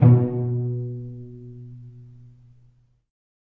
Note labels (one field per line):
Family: string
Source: acoustic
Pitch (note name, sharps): B2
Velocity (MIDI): 127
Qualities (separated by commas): dark, reverb